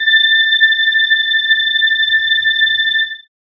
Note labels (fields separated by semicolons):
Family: keyboard; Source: synthesizer; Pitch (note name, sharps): A6; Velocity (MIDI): 100; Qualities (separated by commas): bright